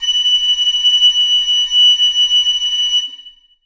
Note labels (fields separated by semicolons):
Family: reed; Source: acoustic; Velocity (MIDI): 25; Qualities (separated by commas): bright, reverb